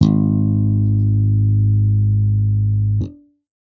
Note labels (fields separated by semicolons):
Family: bass; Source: electronic; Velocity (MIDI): 127